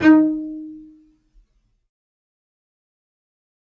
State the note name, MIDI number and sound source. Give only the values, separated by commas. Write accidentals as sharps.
D#4, 63, acoustic